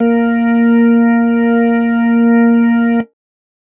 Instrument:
electronic organ